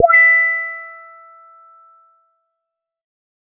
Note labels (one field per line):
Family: bass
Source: synthesizer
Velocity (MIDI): 100